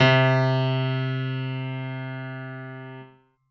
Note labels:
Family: keyboard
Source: acoustic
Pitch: C3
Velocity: 127

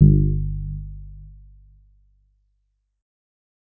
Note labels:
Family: bass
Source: synthesizer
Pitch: G1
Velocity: 25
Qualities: dark, distorted

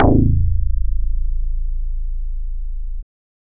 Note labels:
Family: bass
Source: synthesizer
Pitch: A0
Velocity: 50

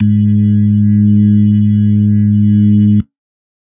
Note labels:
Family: organ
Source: electronic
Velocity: 127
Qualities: dark

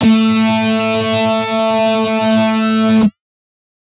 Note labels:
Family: guitar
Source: synthesizer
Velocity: 127

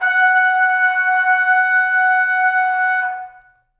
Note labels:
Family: brass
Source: acoustic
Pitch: F#5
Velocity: 25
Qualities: reverb

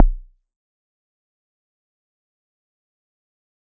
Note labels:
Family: mallet percussion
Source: acoustic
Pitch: B0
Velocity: 100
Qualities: fast decay, percussive

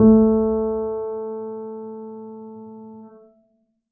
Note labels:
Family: keyboard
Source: acoustic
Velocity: 25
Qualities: dark, reverb

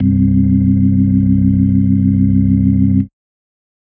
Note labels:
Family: organ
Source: electronic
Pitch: C1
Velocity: 50

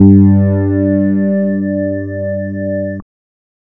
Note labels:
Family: bass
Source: synthesizer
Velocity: 50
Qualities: distorted, multiphonic

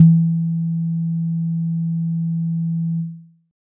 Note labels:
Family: keyboard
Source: electronic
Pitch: E3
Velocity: 25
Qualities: dark

